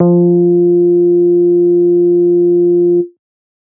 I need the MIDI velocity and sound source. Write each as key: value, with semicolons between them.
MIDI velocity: 75; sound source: synthesizer